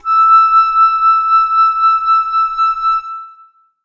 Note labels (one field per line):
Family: flute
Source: acoustic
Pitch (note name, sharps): E6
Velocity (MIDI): 50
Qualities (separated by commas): long release, reverb